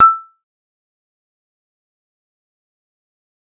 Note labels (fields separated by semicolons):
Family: bass; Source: synthesizer; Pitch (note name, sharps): E6; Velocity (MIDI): 75; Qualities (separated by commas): fast decay, percussive